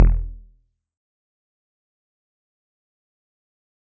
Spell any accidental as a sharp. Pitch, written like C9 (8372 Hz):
E1 (41.2 Hz)